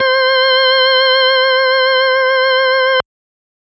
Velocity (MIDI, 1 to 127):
25